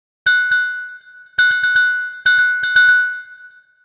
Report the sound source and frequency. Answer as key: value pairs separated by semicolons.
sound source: synthesizer; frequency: 1480 Hz